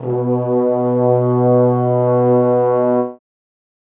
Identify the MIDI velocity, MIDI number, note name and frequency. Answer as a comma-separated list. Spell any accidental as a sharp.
50, 47, B2, 123.5 Hz